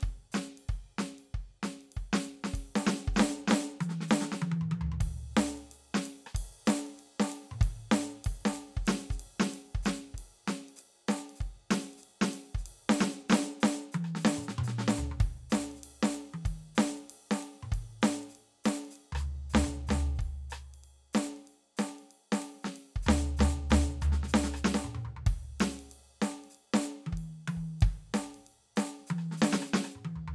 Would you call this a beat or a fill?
beat